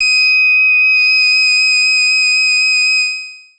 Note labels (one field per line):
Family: bass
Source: synthesizer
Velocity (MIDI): 50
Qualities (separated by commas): bright, distorted, long release